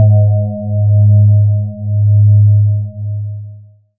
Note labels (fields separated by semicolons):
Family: voice; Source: synthesizer; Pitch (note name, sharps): G#2; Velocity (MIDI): 50; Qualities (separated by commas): dark, long release